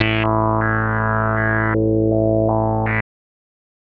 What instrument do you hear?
synthesizer bass